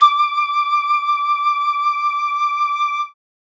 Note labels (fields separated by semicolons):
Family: flute; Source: acoustic; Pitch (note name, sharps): D6; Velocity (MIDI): 127